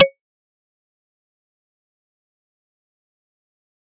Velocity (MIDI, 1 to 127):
127